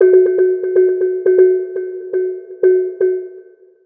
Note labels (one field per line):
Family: mallet percussion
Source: synthesizer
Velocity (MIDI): 25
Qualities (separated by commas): long release, multiphonic, percussive, tempo-synced